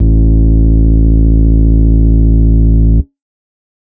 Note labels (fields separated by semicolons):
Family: organ; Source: electronic; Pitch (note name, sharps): A1; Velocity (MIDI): 25; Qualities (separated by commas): distorted